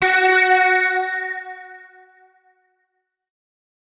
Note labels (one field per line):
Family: guitar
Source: electronic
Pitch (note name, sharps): F#4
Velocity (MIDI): 100